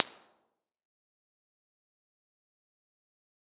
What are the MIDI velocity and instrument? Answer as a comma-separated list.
25, acoustic mallet percussion instrument